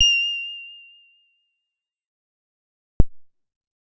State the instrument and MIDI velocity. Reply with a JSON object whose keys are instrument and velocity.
{"instrument": "synthesizer bass", "velocity": 25}